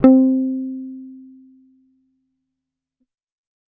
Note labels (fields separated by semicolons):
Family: bass; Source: electronic; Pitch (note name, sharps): C4; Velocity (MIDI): 100; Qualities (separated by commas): fast decay